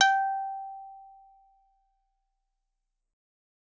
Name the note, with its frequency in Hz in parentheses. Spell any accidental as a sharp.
G5 (784 Hz)